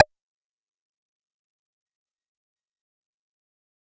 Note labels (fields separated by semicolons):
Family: bass; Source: synthesizer; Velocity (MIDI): 127; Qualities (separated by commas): distorted, fast decay, percussive